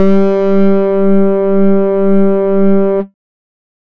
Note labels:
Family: bass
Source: synthesizer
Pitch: G3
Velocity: 75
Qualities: distorted, multiphonic, tempo-synced

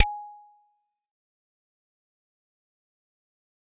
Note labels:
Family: mallet percussion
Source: acoustic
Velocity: 50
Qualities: fast decay, percussive

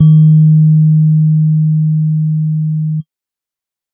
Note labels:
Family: keyboard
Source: electronic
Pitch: D#3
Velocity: 50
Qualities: dark

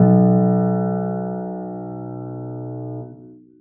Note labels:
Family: keyboard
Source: acoustic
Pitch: B1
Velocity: 50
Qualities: reverb

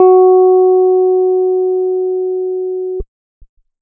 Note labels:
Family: keyboard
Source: electronic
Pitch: F#4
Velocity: 50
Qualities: dark

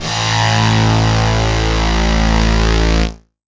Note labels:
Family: guitar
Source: electronic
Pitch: A1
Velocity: 100

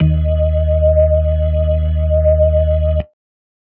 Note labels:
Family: organ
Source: electronic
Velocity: 25

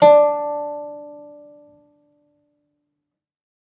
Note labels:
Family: guitar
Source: acoustic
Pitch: D4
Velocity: 50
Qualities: reverb

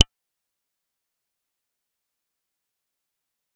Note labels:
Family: bass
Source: synthesizer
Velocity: 25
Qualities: fast decay, percussive

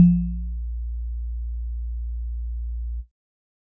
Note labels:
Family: keyboard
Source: electronic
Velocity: 50

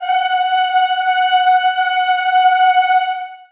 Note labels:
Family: voice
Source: acoustic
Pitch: F#5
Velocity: 127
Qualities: long release, reverb

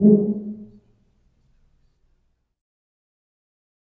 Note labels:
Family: brass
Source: acoustic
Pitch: G#3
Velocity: 50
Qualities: dark, fast decay, percussive, reverb

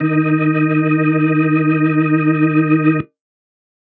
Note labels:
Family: organ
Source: electronic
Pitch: D#3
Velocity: 127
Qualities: reverb

